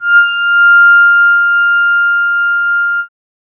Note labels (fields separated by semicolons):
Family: keyboard; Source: synthesizer; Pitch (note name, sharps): F6; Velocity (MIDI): 75